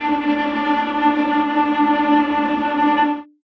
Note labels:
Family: string; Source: acoustic; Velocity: 25; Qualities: bright, non-linear envelope, reverb

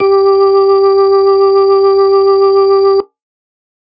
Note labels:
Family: organ; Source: electronic; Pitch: G4; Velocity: 50

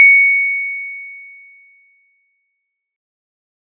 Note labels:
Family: mallet percussion; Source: acoustic; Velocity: 75

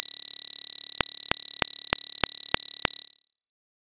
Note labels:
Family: bass; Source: synthesizer; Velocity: 75; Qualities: bright

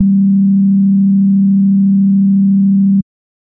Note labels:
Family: bass; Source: synthesizer; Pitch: G3; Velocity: 25; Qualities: dark

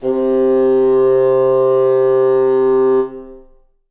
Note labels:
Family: reed; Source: acoustic; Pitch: C3; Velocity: 100; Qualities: long release, reverb

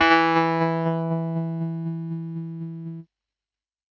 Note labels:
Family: keyboard; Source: electronic; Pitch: E3; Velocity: 127; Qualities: distorted, tempo-synced

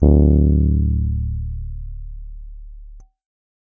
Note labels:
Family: keyboard; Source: electronic; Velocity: 127

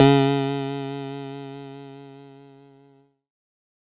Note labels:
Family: keyboard; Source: electronic; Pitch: C#3; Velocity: 127; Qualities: bright

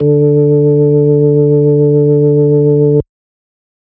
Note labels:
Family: organ; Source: electronic; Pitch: D3; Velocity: 75

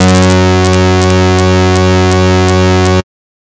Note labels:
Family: bass; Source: synthesizer; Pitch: F#2; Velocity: 127; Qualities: bright, distorted

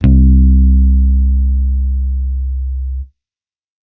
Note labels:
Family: bass; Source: electronic; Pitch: C2; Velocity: 100

